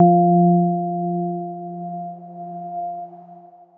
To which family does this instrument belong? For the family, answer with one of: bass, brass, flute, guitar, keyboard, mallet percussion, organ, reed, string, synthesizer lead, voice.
keyboard